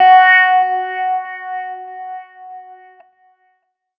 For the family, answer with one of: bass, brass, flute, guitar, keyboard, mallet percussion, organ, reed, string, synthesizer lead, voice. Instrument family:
keyboard